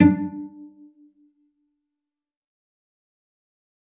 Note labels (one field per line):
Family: string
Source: acoustic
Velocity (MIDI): 100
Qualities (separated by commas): dark, fast decay, percussive, reverb